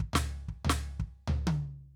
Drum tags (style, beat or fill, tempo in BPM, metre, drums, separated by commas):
Afro-Cuban bembé, fill, 122 BPM, 4/4, snare, high tom, floor tom, kick